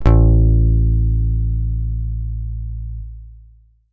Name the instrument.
electronic guitar